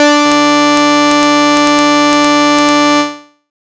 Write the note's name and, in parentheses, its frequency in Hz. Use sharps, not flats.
D4 (293.7 Hz)